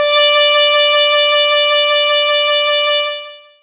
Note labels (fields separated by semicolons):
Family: bass; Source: synthesizer; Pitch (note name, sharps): D5; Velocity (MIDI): 127; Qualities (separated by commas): long release